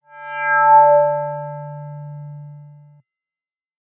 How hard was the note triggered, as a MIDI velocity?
100